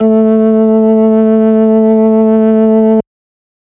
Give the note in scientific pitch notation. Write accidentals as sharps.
A3